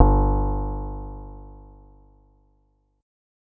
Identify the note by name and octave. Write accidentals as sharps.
G1